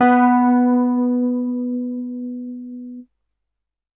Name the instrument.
electronic keyboard